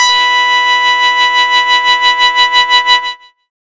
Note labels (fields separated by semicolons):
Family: bass; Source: synthesizer; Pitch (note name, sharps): B5; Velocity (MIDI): 100; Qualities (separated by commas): bright, distorted